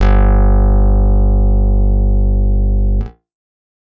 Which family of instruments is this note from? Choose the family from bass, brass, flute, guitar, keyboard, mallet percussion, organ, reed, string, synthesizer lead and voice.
guitar